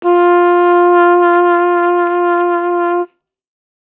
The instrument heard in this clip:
acoustic brass instrument